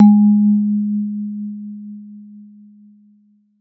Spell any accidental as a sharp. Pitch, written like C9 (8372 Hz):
G#3 (207.7 Hz)